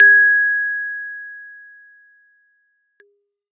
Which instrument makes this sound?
acoustic keyboard